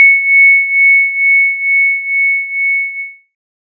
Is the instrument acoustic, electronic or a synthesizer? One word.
synthesizer